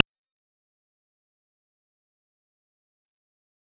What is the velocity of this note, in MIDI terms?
127